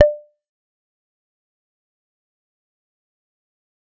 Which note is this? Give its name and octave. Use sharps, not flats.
D5